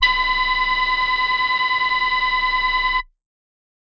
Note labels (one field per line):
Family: voice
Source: synthesizer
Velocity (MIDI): 50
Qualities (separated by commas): multiphonic